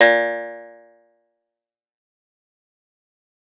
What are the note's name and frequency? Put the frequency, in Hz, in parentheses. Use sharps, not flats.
A#2 (116.5 Hz)